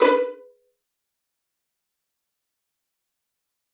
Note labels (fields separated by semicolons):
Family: string; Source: acoustic; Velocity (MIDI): 25; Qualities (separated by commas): bright, fast decay, percussive, reverb